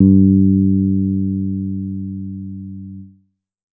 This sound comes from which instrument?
synthesizer bass